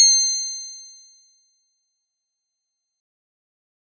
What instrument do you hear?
synthesizer guitar